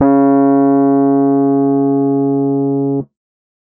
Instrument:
electronic keyboard